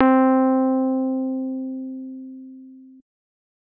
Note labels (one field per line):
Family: keyboard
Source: electronic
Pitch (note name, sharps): C4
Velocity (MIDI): 127